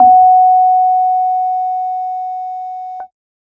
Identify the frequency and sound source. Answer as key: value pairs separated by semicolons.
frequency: 740 Hz; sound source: electronic